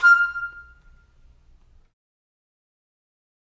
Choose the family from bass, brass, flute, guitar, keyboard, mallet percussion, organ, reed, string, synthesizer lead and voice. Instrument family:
flute